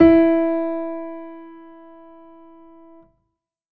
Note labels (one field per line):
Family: keyboard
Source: acoustic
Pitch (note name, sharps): E4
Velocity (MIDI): 75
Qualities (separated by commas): reverb